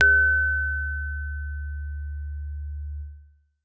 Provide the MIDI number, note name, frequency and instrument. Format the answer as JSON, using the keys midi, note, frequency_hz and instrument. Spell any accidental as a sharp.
{"midi": 38, "note": "D2", "frequency_hz": 73.42, "instrument": "acoustic keyboard"}